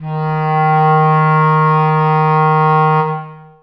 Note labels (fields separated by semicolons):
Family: reed; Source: acoustic; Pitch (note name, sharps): D#3; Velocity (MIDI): 127; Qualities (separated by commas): long release, reverb